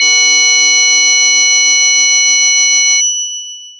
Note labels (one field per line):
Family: mallet percussion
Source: electronic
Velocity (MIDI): 127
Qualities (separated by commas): bright, long release